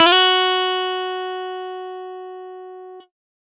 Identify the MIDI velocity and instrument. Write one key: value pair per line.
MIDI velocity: 127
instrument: electronic guitar